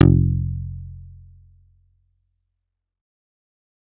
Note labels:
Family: bass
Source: synthesizer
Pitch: F1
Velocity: 127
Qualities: distorted, fast decay

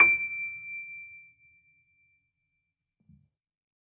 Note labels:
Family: keyboard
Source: acoustic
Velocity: 50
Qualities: fast decay

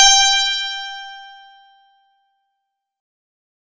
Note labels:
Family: guitar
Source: acoustic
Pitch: G5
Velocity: 127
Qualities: bright, distorted

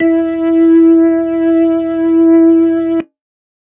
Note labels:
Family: organ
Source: electronic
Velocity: 25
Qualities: dark

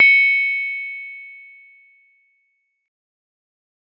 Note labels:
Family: mallet percussion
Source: acoustic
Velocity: 127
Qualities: reverb

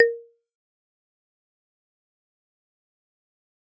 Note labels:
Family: mallet percussion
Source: acoustic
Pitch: A#4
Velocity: 25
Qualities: fast decay, percussive

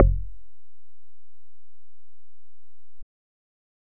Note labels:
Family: bass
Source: synthesizer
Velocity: 25

